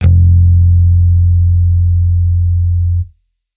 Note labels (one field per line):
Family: bass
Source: electronic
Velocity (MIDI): 100